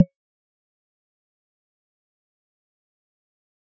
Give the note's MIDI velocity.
25